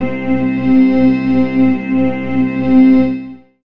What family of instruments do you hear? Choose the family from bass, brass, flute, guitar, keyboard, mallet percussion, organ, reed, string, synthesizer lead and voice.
organ